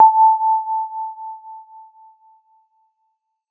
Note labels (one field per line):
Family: keyboard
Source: electronic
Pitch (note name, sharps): A5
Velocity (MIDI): 100